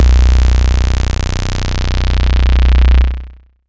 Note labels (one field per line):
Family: bass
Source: synthesizer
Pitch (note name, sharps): B0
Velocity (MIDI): 127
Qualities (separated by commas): bright, distorted